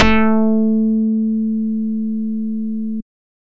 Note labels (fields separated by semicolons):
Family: bass; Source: synthesizer; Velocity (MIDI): 100